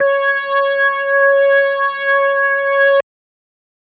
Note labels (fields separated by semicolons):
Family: organ; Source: electronic; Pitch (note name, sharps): C#5; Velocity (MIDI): 25; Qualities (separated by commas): distorted